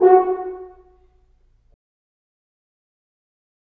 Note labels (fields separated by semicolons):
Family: brass; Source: acoustic; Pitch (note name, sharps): F#4; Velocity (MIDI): 25; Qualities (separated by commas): fast decay, reverb